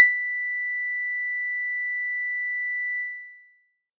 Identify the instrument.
acoustic mallet percussion instrument